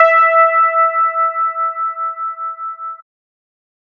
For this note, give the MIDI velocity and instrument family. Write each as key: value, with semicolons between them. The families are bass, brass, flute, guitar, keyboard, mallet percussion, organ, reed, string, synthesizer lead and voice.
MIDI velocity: 75; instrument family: bass